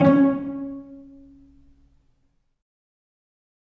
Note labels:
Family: string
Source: acoustic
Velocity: 100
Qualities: dark, fast decay, reverb

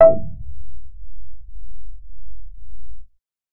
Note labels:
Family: bass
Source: synthesizer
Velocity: 50

